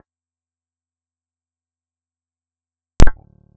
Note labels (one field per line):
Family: bass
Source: synthesizer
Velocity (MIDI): 50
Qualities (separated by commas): percussive, reverb